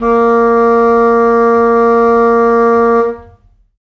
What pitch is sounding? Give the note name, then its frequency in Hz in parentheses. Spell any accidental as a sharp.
A#3 (233.1 Hz)